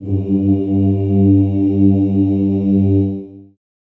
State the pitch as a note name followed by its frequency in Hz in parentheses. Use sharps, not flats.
G2 (98 Hz)